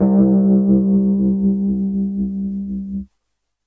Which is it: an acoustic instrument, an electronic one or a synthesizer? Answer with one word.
electronic